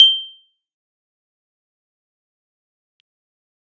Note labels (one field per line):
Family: keyboard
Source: electronic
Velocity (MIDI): 75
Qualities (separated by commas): bright, fast decay, percussive